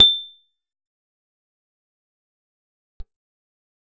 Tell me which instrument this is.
acoustic guitar